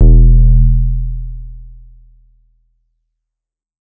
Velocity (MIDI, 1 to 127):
100